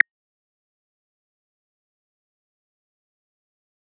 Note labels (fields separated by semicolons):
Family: bass; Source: synthesizer; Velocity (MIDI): 127; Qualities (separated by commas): fast decay, percussive